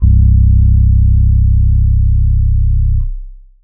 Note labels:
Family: keyboard; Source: electronic; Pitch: C1; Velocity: 50; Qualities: dark, long release

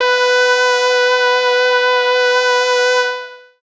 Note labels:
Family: voice; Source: synthesizer; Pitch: B4; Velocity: 25; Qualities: long release

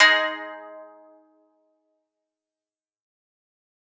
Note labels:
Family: guitar; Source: acoustic; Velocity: 100; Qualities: fast decay, percussive, reverb

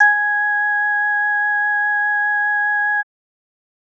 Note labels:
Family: organ; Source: electronic; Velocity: 127; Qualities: multiphonic

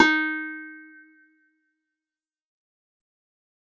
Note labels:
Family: guitar; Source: acoustic; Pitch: D#4; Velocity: 50; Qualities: fast decay

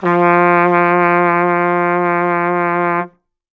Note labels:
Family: brass; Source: acoustic; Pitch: F3; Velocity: 50

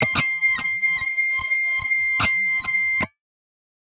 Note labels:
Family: guitar; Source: electronic; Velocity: 127; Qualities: bright, distorted

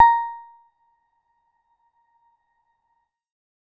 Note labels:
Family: keyboard; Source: electronic; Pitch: A#5; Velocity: 75; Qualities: percussive, reverb

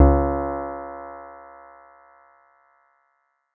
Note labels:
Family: keyboard; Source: electronic; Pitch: C#2; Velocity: 50

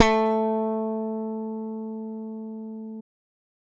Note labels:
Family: bass; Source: electronic; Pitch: A3; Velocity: 127

